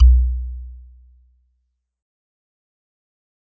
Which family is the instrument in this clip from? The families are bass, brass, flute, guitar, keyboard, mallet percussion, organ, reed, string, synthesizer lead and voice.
mallet percussion